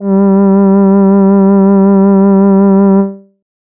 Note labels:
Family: voice; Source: synthesizer; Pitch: G3; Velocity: 25; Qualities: dark

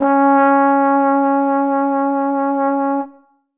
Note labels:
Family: brass; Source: acoustic; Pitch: C#4; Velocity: 50

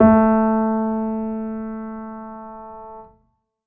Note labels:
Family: keyboard; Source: acoustic; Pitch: A3; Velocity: 25; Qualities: reverb

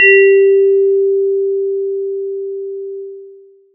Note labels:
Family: mallet percussion; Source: electronic; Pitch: G4; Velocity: 75; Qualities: long release, multiphonic

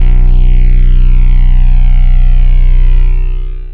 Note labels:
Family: bass; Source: synthesizer; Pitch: B0; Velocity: 100; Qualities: long release

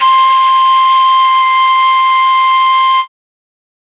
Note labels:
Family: flute; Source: acoustic; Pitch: C6; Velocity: 75

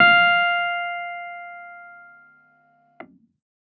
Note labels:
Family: keyboard; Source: electronic; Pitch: F5; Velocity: 25; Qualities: distorted

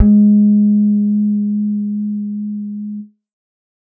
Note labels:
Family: bass; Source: synthesizer; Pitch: G#3; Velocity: 50; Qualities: dark, reverb

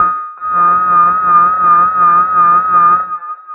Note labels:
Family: bass; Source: synthesizer; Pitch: D#6; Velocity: 100; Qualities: long release, reverb

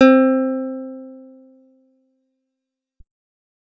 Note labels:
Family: guitar; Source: acoustic; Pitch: C4; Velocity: 127; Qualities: fast decay

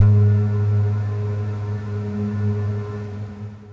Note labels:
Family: guitar; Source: electronic; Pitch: G#2; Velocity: 25; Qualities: long release

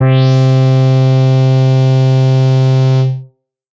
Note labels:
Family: bass; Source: synthesizer; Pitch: C3; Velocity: 25; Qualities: distorted

